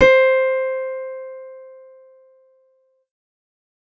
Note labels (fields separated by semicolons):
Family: keyboard; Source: synthesizer; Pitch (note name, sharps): C5; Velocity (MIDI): 127